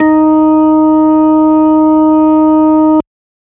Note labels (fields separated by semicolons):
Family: organ; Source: electronic; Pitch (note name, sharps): D#4; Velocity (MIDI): 75